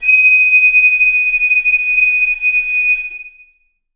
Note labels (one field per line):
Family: flute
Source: acoustic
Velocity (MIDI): 25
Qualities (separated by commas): bright, long release, reverb